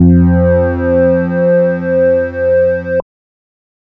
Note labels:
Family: bass; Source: synthesizer; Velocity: 100; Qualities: distorted, multiphonic

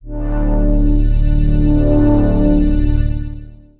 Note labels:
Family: synthesizer lead; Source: synthesizer; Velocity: 25; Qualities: long release, non-linear envelope

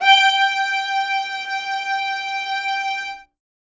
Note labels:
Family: string; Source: acoustic; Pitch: G5; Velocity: 127; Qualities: reverb

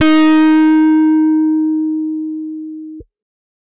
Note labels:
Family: guitar; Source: electronic; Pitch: D#4; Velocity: 50; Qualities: bright, distorted

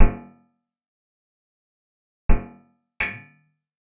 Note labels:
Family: guitar; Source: acoustic; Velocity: 100; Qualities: percussive, reverb

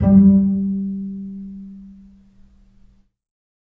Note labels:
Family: string; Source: acoustic; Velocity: 25; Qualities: dark, reverb

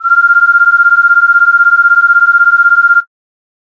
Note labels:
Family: flute; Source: synthesizer; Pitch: F6; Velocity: 75

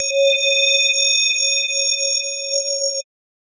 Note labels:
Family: mallet percussion; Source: electronic; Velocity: 127; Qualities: bright, multiphonic, non-linear envelope

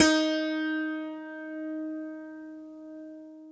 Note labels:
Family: guitar; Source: acoustic; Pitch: D#4; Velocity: 50; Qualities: bright, long release, reverb

